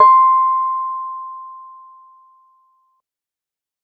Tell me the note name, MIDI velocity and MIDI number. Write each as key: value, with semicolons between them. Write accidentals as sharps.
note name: C6; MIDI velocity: 75; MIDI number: 84